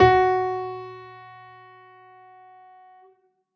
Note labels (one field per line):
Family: keyboard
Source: acoustic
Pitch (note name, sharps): F#4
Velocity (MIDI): 100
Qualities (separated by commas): reverb